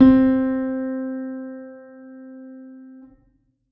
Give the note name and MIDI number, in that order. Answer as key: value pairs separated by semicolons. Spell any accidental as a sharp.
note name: C4; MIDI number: 60